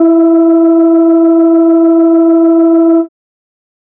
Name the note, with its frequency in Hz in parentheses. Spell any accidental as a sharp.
E4 (329.6 Hz)